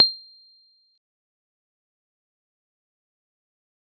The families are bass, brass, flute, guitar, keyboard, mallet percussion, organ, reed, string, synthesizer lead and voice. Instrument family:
keyboard